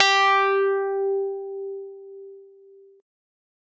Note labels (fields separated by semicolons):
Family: keyboard; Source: electronic; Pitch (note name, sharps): G4; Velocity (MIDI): 127; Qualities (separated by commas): distorted